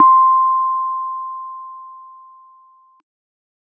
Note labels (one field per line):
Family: keyboard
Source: electronic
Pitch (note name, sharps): C6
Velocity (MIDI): 25